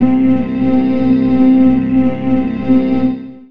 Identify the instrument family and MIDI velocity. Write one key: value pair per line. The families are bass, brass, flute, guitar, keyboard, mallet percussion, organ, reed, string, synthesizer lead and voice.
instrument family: organ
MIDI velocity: 100